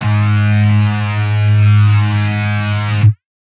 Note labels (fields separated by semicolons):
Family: guitar; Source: electronic; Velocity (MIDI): 127; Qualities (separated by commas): bright, distorted